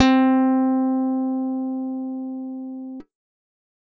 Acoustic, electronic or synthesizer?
acoustic